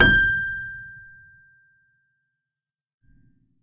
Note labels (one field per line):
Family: keyboard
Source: acoustic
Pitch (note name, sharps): G6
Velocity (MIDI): 100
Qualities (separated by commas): reverb